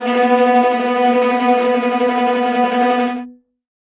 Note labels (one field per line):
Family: string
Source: acoustic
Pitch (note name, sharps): B3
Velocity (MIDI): 127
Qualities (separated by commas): bright, non-linear envelope, reverb